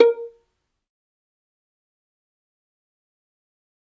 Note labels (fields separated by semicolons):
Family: string; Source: acoustic; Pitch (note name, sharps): A#4; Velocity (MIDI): 25; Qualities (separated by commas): fast decay, percussive, reverb